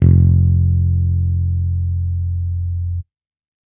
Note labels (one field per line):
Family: bass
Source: electronic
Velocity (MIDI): 127